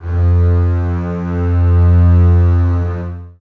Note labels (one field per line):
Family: string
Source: acoustic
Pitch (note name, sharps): F2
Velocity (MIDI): 100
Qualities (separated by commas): reverb